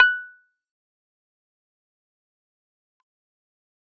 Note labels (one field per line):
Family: keyboard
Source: electronic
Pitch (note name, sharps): F#6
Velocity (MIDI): 25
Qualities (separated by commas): fast decay, percussive